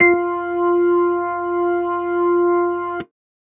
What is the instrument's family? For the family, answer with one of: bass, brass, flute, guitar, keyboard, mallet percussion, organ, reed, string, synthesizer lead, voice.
organ